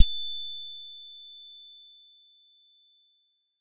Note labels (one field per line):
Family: guitar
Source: synthesizer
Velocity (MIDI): 100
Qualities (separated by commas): bright